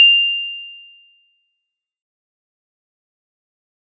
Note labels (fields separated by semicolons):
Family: mallet percussion; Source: acoustic; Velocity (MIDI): 100; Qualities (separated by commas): fast decay